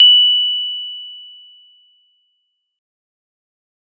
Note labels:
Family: mallet percussion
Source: acoustic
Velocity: 50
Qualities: bright

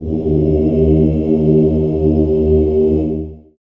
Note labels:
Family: voice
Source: acoustic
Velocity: 100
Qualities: dark, long release, reverb

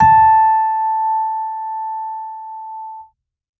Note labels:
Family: keyboard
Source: electronic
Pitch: A5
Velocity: 100

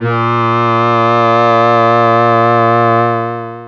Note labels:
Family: voice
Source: synthesizer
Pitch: A#2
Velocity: 127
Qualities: distorted, long release

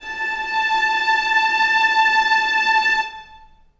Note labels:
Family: string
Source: acoustic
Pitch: A5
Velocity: 50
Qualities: long release, reverb

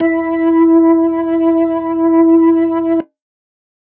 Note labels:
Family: organ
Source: electronic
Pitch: E4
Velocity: 25

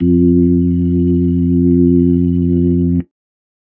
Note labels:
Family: organ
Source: electronic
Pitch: F2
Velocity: 127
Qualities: dark

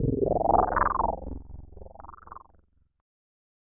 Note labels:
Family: keyboard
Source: electronic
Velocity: 100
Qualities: distorted, non-linear envelope

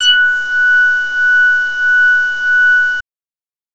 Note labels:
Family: bass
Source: synthesizer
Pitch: F#6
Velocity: 100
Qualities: distorted

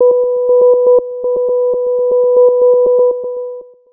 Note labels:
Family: synthesizer lead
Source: synthesizer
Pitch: B4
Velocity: 25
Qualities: dark, long release, tempo-synced

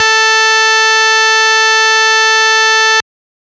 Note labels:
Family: organ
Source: electronic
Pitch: A4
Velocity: 127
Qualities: bright, distorted

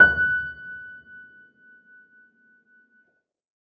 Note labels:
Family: keyboard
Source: acoustic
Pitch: F#6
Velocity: 50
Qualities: reverb

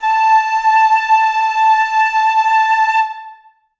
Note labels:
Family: reed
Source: acoustic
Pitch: A5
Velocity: 100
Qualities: reverb

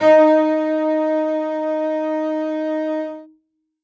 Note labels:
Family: string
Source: acoustic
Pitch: D#4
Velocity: 127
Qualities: reverb

